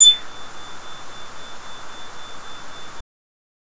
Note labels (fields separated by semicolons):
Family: bass; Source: synthesizer; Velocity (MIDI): 127; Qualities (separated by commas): bright, distorted